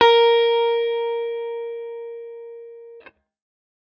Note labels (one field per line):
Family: guitar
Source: electronic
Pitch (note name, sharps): A#4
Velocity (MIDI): 127